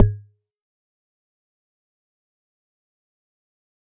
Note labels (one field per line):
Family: mallet percussion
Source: acoustic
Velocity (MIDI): 25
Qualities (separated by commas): fast decay, percussive